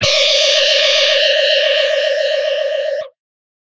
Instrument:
electronic guitar